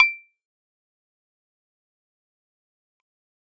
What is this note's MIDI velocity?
25